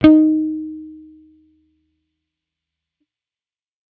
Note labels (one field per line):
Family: bass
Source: electronic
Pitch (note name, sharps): D#4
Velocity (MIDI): 100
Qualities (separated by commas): fast decay